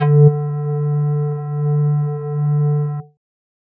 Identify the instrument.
synthesizer flute